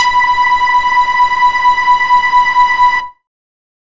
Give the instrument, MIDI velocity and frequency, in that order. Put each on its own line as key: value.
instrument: synthesizer bass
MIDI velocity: 127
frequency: 987.8 Hz